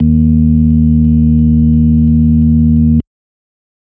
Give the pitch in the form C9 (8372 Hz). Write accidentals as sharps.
D#2 (77.78 Hz)